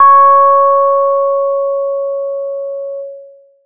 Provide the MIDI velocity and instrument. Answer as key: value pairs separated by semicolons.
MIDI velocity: 50; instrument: synthesizer bass